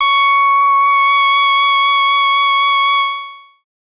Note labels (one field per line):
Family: bass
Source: synthesizer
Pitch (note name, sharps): C#6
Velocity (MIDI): 25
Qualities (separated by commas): distorted, long release